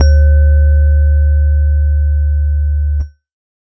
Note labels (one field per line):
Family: keyboard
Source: electronic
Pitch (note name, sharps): D2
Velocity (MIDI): 75